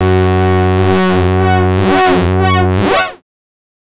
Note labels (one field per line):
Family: bass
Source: synthesizer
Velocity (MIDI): 25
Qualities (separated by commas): distorted, non-linear envelope